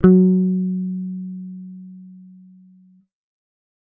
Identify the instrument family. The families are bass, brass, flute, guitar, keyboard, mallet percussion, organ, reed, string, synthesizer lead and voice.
bass